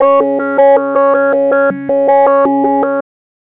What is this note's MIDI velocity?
127